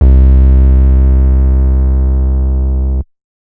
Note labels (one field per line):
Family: bass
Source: synthesizer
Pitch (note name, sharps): C2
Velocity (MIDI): 75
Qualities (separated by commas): distorted